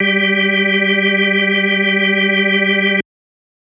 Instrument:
electronic organ